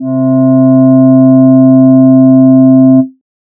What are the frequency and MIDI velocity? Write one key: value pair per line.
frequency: 130.8 Hz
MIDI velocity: 25